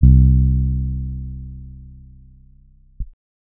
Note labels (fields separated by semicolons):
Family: keyboard; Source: electronic; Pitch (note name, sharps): C2; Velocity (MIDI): 25; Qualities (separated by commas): dark